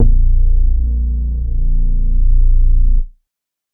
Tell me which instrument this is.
synthesizer bass